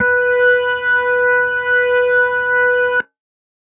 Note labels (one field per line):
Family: organ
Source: electronic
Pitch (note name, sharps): B4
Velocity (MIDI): 25